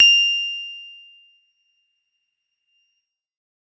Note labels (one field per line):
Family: keyboard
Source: electronic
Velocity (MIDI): 100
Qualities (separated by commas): bright